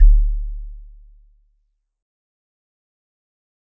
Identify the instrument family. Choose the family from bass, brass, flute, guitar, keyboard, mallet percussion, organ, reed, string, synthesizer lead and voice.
mallet percussion